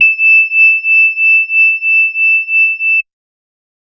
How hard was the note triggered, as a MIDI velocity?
50